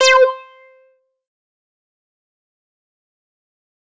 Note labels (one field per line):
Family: bass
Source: synthesizer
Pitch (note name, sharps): C5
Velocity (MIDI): 127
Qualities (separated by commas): distorted, fast decay, percussive